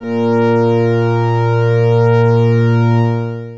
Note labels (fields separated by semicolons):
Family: organ; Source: electronic; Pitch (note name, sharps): A#2; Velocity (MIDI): 50; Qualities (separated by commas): distorted, long release